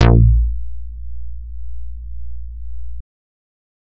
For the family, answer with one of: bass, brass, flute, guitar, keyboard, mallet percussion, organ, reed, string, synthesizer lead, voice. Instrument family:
bass